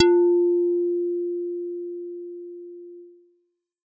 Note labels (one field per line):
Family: bass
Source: synthesizer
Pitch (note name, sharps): F4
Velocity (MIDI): 127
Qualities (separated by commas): distorted